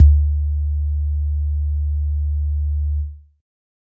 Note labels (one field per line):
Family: keyboard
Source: electronic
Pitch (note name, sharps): D2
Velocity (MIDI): 100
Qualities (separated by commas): dark